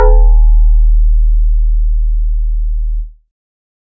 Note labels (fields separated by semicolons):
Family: synthesizer lead; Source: synthesizer; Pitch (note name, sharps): D#1; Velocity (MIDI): 100